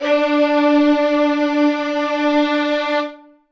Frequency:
293.7 Hz